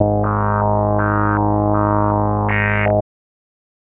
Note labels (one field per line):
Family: bass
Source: synthesizer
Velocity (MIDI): 100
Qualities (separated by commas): tempo-synced